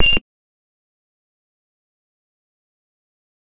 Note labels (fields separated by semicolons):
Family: bass; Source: synthesizer; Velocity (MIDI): 25; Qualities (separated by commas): bright, distorted, fast decay, percussive